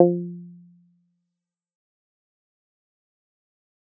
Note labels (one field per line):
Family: guitar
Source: electronic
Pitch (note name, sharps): F3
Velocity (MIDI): 50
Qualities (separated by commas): fast decay, percussive